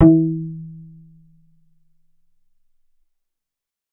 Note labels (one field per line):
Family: bass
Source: synthesizer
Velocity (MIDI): 100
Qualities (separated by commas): dark, reverb